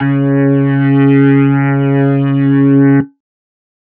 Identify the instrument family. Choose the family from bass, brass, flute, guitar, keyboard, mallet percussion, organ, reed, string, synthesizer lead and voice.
organ